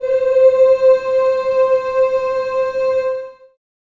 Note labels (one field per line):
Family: voice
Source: acoustic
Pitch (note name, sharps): C5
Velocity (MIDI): 127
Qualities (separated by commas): long release, reverb